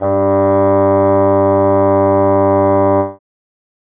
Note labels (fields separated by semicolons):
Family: reed; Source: acoustic; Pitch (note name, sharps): G2; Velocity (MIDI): 25